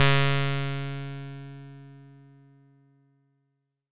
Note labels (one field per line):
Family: bass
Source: synthesizer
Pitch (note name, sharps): C#3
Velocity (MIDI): 75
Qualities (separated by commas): bright, distorted